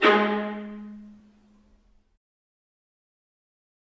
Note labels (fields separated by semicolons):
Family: string; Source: acoustic; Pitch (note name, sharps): G#3; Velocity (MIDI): 127; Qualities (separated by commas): fast decay, reverb